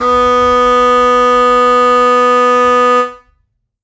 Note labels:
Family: reed; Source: acoustic; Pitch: B3; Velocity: 127; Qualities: distorted, reverb

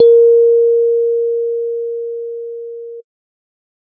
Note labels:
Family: keyboard; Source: electronic; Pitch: A#4; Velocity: 100

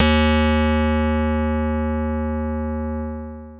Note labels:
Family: keyboard; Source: electronic; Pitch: D#2; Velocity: 100; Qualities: distorted, long release

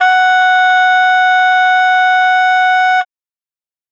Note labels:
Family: reed; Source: acoustic; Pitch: F#5; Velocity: 100

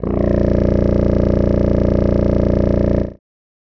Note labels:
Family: reed; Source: acoustic; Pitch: A#0; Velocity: 127; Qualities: bright

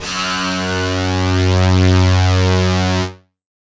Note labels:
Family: guitar; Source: electronic; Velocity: 100

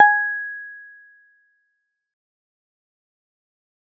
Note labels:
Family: guitar; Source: synthesizer; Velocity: 50; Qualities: fast decay

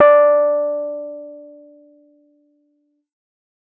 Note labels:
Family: keyboard; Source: electronic; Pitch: D5; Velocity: 100

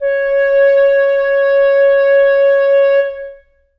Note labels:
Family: reed; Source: acoustic; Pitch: C#5; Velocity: 75; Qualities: reverb

